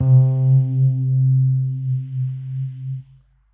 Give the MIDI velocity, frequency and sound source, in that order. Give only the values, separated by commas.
50, 130.8 Hz, electronic